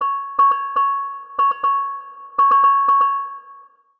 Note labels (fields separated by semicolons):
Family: mallet percussion; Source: synthesizer; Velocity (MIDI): 25; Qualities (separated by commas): long release, multiphonic, percussive, tempo-synced